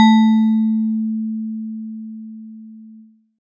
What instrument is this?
acoustic mallet percussion instrument